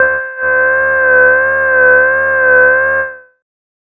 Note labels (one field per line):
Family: bass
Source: synthesizer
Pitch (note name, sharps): C5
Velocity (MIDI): 25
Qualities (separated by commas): distorted, tempo-synced